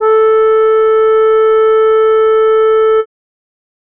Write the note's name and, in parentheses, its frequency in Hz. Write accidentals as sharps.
A4 (440 Hz)